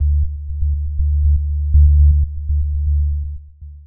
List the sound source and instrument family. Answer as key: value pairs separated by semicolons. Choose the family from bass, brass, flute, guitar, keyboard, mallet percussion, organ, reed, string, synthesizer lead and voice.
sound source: synthesizer; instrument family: synthesizer lead